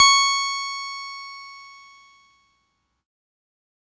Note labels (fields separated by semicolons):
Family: keyboard; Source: electronic; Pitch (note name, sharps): C#6; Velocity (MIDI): 100; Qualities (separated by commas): bright, distorted